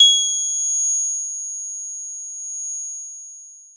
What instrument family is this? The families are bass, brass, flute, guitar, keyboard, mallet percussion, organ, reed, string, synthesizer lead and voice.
mallet percussion